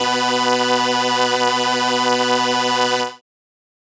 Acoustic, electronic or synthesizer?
synthesizer